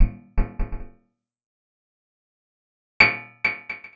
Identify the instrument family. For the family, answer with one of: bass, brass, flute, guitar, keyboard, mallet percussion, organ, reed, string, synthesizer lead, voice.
guitar